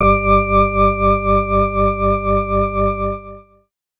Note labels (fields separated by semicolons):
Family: organ; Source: electronic; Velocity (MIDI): 50; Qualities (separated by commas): distorted